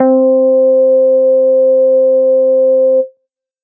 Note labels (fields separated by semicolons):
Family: bass; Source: synthesizer; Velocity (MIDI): 50